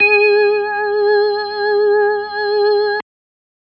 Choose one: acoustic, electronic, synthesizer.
electronic